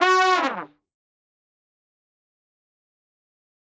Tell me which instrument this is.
acoustic brass instrument